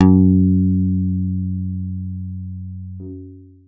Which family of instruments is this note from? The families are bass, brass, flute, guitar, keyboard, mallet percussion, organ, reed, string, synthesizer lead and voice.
guitar